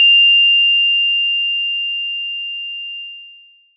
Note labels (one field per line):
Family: mallet percussion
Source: electronic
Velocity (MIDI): 50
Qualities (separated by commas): bright, long release, multiphonic